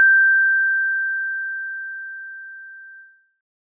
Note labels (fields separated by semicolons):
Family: mallet percussion; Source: acoustic; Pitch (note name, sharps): G6; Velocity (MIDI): 75